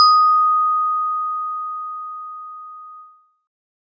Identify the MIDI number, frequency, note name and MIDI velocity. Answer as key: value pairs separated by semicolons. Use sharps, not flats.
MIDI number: 87; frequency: 1245 Hz; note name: D#6; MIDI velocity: 25